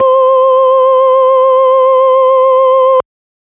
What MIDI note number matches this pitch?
72